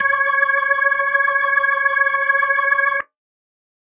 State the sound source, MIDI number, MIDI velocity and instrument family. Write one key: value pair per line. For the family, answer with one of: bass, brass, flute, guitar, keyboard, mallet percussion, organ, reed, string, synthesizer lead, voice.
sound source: electronic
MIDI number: 73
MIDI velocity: 127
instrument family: organ